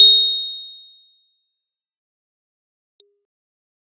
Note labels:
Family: keyboard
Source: acoustic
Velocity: 25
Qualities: bright, fast decay

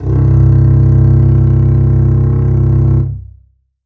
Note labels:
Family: string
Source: acoustic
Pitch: C1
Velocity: 100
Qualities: reverb

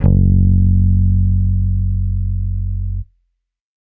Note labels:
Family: bass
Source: electronic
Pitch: F#1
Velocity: 75

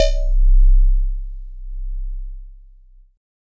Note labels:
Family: keyboard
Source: electronic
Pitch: C1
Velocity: 127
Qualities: multiphonic

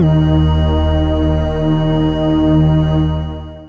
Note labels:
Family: synthesizer lead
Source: synthesizer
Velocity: 25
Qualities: long release

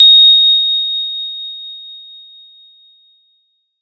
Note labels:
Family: mallet percussion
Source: acoustic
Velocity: 75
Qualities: bright

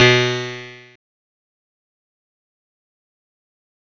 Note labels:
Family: guitar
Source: electronic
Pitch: B2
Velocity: 100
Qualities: bright, distorted, fast decay

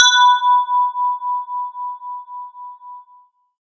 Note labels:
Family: guitar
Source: synthesizer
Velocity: 100

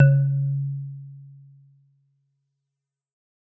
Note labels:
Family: mallet percussion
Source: acoustic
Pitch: C#3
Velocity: 100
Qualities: dark, fast decay, reverb

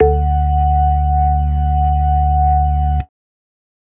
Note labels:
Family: organ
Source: electronic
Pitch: D2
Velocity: 127

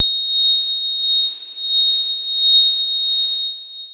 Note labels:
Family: keyboard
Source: electronic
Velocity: 100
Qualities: bright, long release

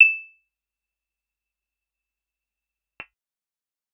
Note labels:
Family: guitar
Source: acoustic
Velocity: 50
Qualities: fast decay, percussive

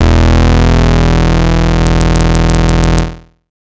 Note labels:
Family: bass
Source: synthesizer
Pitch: E1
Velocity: 50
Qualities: bright, distorted

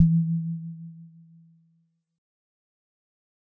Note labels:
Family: mallet percussion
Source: acoustic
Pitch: E3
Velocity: 25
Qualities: dark, fast decay

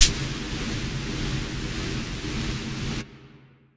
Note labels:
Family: flute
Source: acoustic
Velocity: 50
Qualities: distorted

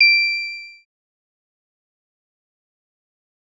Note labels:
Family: synthesizer lead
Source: synthesizer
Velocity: 127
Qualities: bright, distorted, fast decay

